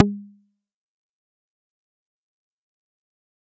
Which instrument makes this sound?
synthesizer bass